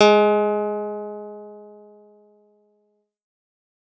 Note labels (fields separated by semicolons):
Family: guitar; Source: electronic; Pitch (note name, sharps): G#3; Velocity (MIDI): 75